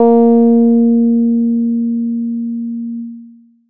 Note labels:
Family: bass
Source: synthesizer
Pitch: A#3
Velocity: 25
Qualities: distorted

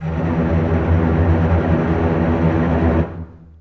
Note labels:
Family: string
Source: acoustic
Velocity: 50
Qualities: long release, non-linear envelope, reverb

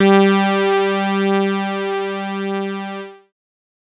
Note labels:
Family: bass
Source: synthesizer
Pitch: G3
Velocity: 127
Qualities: bright, distorted

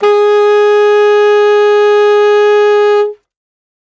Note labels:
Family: reed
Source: acoustic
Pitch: G#4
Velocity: 50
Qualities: bright

